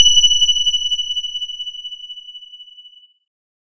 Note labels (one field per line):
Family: keyboard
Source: electronic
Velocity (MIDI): 100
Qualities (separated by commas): bright